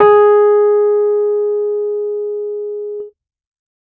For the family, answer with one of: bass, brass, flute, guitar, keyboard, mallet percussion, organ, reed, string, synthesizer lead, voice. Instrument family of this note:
keyboard